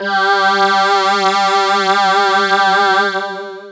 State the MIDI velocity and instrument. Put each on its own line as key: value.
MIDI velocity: 127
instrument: synthesizer voice